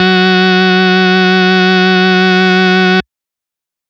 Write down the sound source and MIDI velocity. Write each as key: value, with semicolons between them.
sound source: electronic; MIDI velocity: 50